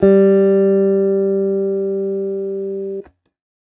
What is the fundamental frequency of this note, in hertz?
196 Hz